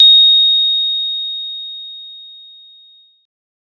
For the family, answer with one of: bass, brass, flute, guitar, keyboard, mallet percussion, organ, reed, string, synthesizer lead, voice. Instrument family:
mallet percussion